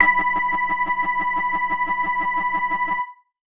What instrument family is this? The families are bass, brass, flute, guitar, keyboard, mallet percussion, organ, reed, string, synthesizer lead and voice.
keyboard